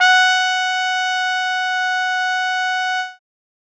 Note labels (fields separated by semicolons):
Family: brass; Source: acoustic; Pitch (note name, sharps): F#5; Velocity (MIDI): 100; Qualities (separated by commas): bright